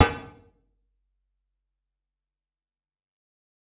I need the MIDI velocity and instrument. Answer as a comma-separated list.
100, electronic guitar